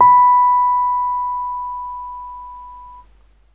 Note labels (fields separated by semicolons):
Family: keyboard; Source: electronic; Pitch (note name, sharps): B5; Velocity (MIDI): 25